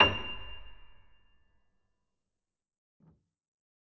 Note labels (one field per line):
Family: keyboard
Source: acoustic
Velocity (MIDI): 25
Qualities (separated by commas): fast decay, reverb